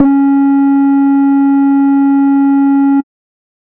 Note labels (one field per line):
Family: bass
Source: synthesizer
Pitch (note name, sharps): C#4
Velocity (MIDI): 127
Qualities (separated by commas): dark, distorted, tempo-synced